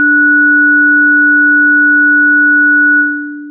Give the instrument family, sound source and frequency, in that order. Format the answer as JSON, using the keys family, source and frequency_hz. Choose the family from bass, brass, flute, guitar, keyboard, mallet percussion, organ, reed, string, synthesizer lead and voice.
{"family": "synthesizer lead", "source": "synthesizer", "frequency_hz": 293.7}